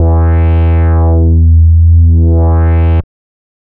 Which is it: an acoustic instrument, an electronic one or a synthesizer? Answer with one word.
synthesizer